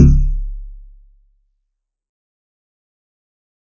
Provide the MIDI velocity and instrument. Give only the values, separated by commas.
100, synthesizer guitar